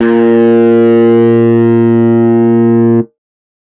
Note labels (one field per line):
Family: guitar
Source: electronic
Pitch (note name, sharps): A#2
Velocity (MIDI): 127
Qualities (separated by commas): distorted